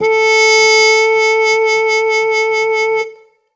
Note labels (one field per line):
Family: brass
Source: acoustic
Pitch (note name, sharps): A4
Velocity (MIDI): 75